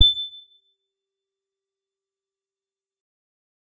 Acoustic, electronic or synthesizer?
electronic